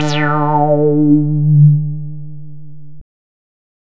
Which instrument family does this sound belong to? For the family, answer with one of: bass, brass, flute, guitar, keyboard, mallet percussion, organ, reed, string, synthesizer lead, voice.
bass